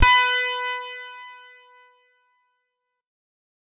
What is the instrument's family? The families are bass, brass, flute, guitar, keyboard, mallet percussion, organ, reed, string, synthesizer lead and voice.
guitar